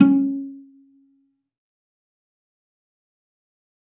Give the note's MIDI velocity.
50